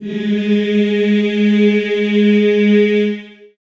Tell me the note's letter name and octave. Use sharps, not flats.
G#3